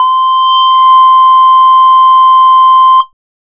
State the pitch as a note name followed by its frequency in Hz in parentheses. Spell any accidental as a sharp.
C6 (1047 Hz)